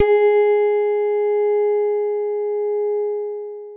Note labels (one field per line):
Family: guitar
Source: synthesizer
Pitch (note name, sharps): G#4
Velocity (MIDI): 127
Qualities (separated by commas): bright, long release